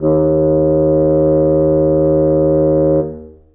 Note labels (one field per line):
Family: reed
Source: acoustic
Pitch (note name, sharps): D#2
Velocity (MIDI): 25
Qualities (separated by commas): reverb